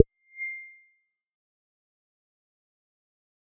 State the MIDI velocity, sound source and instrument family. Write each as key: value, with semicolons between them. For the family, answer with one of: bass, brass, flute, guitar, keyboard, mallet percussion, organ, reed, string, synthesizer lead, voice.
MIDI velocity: 75; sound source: synthesizer; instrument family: bass